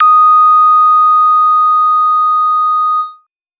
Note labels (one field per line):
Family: bass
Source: synthesizer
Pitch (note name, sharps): D#6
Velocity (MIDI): 25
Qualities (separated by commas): bright, distorted